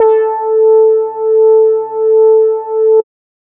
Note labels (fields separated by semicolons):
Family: bass; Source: synthesizer; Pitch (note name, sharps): A4; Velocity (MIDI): 127